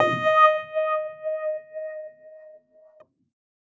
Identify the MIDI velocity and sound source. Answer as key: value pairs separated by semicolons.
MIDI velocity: 25; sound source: electronic